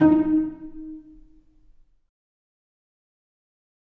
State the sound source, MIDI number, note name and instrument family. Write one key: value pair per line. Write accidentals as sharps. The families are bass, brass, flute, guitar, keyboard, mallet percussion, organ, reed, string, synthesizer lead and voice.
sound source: acoustic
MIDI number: 63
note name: D#4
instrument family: string